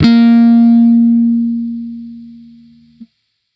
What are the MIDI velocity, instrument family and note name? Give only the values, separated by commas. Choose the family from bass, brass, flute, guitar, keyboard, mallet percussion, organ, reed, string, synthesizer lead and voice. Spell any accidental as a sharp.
75, bass, A#3